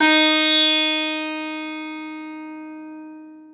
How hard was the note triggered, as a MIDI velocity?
100